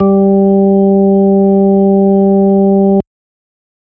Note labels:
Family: organ; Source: electronic; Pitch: G3; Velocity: 50

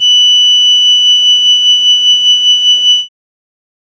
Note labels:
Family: keyboard; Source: synthesizer; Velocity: 50; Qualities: bright

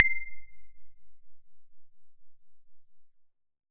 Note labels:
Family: synthesizer lead; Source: synthesizer; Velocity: 50

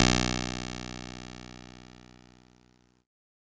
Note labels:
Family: keyboard; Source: electronic; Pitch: B1; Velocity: 50; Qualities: bright, distorted

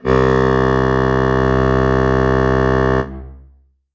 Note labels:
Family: reed; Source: acoustic; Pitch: C2; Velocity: 127; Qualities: long release, reverb

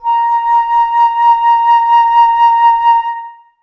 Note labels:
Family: flute; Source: acoustic; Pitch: A#5; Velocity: 25; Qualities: reverb

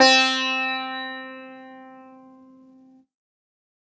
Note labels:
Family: guitar; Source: acoustic; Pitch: C4; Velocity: 50; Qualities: bright

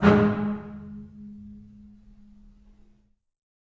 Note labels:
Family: string; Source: acoustic; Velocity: 25; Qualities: reverb

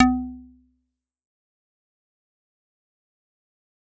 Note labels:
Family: mallet percussion; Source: acoustic; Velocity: 127; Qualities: fast decay, percussive

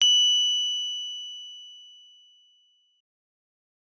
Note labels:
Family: keyboard; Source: electronic; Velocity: 50; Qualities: bright

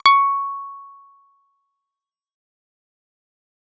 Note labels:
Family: bass; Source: synthesizer; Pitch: C#6; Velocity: 50; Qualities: fast decay

